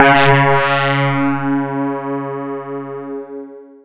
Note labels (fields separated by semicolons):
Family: mallet percussion; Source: electronic; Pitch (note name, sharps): C#3; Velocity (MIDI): 50; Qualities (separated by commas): bright, distorted, long release, non-linear envelope